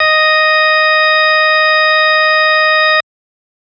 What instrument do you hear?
electronic organ